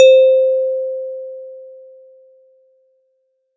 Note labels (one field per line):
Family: mallet percussion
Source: acoustic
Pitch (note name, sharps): C5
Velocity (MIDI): 50